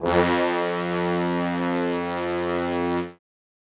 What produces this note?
acoustic brass instrument